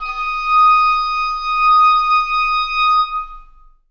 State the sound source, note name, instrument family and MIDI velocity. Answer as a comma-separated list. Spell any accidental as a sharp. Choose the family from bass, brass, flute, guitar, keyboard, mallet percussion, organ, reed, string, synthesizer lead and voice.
acoustic, D#6, reed, 25